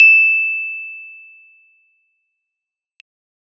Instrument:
electronic keyboard